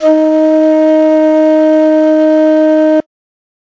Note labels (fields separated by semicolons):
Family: flute; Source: acoustic; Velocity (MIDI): 75